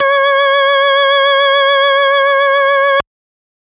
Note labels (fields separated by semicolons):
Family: organ; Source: electronic; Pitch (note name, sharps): C#5; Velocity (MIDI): 127; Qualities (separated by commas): distorted